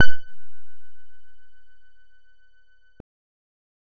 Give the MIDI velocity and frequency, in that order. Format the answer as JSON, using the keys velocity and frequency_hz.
{"velocity": 25, "frequency_hz": 1480}